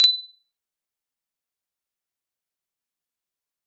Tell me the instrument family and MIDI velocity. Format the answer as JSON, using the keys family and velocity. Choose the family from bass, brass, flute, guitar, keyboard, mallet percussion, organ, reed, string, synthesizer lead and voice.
{"family": "guitar", "velocity": 127}